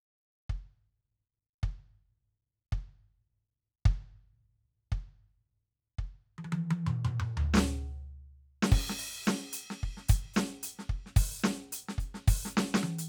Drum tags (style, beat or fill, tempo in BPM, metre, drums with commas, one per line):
swing
beat
110 BPM
4/4
crash, closed hi-hat, open hi-hat, hi-hat pedal, snare, high tom, mid tom, floor tom, kick